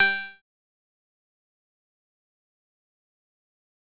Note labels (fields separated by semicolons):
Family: bass; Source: synthesizer; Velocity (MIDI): 127; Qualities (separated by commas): fast decay, percussive